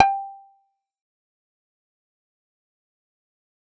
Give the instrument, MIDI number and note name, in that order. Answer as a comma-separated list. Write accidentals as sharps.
synthesizer bass, 79, G5